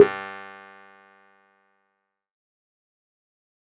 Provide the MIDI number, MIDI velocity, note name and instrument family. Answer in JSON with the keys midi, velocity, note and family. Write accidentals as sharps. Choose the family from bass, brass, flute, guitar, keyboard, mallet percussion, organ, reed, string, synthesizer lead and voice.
{"midi": 43, "velocity": 127, "note": "G2", "family": "keyboard"}